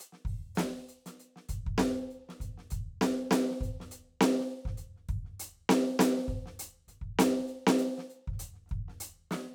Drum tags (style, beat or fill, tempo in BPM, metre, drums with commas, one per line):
funk
beat
100 BPM
4/4
closed hi-hat, open hi-hat, hi-hat pedal, snare, kick